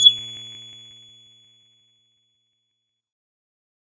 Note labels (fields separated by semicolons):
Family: bass; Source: synthesizer; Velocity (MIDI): 100; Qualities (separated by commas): bright, distorted, percussive